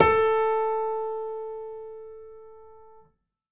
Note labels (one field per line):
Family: keyboard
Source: acoustic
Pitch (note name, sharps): A4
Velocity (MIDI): 127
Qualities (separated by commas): reverb